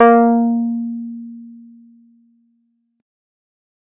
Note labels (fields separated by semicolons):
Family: keyboard; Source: electronic; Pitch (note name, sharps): A#3; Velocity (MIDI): 75